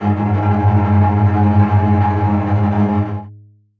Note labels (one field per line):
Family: string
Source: acoustic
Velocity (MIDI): 127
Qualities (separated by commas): bright, long release, non-linear envelope, reverb